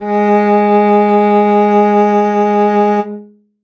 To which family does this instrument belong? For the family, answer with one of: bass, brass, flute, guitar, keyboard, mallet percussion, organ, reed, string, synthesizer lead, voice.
string